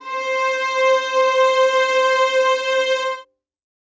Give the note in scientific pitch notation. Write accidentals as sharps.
C5